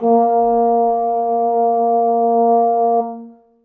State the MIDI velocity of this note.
50